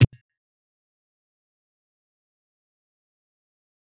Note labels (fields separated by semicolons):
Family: guitar; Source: electronic; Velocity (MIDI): 25; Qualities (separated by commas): distorted, fast decay, percussive, tempo-synced